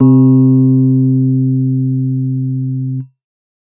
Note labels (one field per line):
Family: keyboard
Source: electronic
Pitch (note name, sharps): C3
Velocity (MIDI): 50